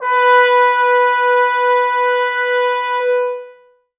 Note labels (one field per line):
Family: brass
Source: acoustic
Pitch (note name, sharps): B4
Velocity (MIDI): 127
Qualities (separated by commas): bright, long release, reverb